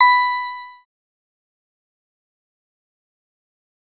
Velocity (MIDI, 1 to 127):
25